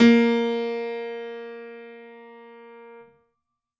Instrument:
acoustic keyboard